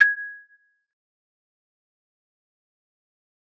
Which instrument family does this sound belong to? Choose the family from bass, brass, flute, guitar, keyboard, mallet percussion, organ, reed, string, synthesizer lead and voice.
mallet percussion